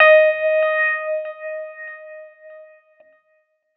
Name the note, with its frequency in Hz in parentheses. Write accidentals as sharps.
D#5 (622.3 Hz)